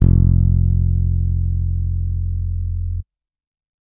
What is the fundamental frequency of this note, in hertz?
43.65 Hz